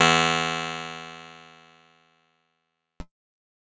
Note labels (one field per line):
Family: keyboard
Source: electronic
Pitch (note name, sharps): E2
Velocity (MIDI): 75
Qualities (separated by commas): bright